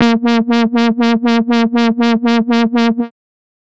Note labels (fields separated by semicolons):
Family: bass; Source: synthesizer; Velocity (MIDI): 127; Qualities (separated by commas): bright, distorted, tempo-synced